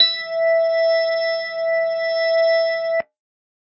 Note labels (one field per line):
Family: organ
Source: electronic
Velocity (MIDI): 127